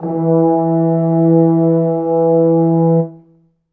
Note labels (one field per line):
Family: brass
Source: acoustic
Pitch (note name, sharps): E3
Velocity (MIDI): 50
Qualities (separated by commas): dark, reverb